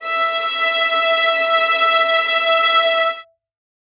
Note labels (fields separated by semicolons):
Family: string; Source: acoustic; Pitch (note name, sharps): E5; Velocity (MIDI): 75; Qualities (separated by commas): reverb